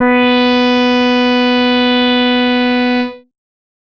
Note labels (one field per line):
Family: bass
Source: synthesizer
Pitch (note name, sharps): B3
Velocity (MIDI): 50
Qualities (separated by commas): bright, distorted